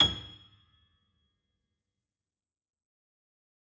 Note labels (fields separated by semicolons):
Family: keyboard; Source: acoustic; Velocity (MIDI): 100; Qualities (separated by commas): fast decay, percussive